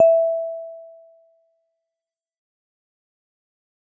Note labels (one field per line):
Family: mallet percussion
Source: acoustic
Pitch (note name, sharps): E5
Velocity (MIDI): 75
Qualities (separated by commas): fast decay